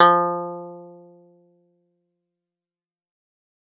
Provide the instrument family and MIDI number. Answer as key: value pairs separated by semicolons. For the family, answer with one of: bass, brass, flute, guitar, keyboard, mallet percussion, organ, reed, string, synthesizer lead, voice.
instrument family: guitar; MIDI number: 53